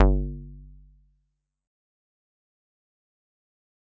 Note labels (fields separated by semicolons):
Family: mallet percussion; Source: acoustic; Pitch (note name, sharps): G1; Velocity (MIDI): 75; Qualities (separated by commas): fast decay, percussive